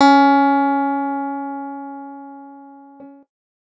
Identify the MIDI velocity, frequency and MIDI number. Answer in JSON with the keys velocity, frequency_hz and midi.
{"velocity": 127, "frequency_hz": 277.2, "midi": 61}